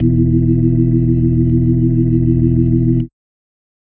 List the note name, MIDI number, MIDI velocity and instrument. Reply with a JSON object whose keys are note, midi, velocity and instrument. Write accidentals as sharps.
{"note": "E1", "midi": 28, "velocity": 100, "instrument": "electronic organ"}